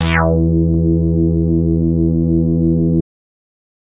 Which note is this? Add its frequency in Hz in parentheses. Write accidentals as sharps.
E2 (82.41 Hz)